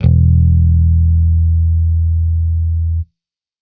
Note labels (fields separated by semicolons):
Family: bass; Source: electronic; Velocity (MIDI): 127